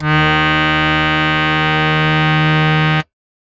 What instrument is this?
acoustic keyboard